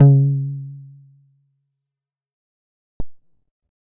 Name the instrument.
synthesizer bass